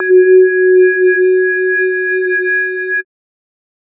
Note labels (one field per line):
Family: mallet percussion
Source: synthesizer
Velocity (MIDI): 25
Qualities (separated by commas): multiphonic, non-linear envelope